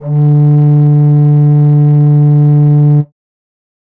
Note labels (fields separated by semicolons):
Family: flute; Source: acoustic; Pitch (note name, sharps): D3; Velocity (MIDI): 75; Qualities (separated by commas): dark